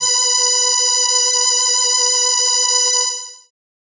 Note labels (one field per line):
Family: keyboard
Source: synthesizer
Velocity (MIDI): 25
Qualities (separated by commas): bright